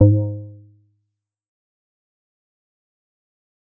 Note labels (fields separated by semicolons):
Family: bass; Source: synthesizer; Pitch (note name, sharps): G#2; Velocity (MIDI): 25; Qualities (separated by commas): dark, fast decay, percussive